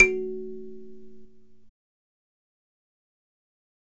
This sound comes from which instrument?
acoustic mallet percussion instrument